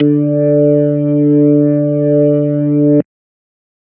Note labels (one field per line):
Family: organ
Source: electronic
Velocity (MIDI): 100